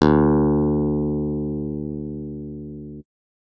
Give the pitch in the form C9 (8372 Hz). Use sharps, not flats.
D2 (73.42 Hz)